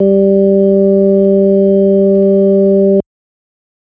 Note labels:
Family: organ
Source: electronic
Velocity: 100

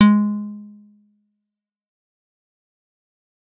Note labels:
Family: bass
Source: synthesizer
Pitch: G#3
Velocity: 127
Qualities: dark, fast decay, percussive

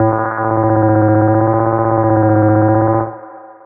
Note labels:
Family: bass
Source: synthesizer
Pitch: A2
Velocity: 75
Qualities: long release, reverb

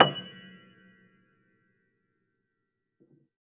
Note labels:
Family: keyboard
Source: acoustic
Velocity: 127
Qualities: fast decay, percussive, reverb

